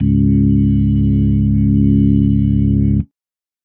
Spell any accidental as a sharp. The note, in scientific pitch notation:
C#1